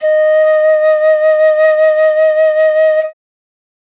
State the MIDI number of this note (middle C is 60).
75